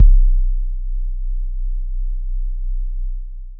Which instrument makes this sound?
synthesizer bass